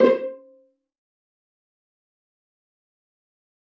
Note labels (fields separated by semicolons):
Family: string; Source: acoustic; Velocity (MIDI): 75; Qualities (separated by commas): fast decay, percussive, reverb